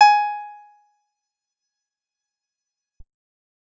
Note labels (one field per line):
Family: guitar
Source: acoustic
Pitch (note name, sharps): G#5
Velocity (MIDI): 127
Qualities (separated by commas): percussive